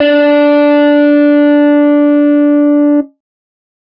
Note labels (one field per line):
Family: guitar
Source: electronic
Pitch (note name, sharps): D4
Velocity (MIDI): 100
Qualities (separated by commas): distorted